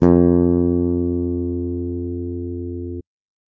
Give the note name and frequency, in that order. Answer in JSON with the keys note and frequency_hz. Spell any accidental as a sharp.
{"note": "F2", "frequency_hz": 87.31}